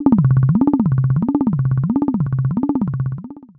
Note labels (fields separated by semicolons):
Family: voice; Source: synthesizer; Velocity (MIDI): 127; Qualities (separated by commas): long release, non-linear envelope, tempo-synced